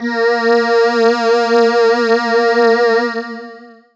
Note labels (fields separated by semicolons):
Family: voice; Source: synthesizer; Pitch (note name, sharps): A#3; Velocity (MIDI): 75; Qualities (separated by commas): distorted, long release